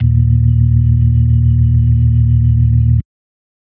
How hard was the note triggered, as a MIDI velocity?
25